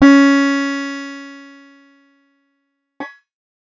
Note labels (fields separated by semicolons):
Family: guitar; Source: acoustic; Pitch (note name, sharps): C#4; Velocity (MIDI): 50; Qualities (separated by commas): bright, distorted